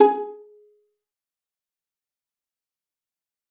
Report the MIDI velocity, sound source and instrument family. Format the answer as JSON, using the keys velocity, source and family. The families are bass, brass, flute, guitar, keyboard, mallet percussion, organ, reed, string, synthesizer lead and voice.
{"velocity": 50, "source": "acoustic", "family": "string"}